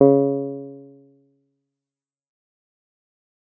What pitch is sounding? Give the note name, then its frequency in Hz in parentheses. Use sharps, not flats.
C#3 (138.6 Hz)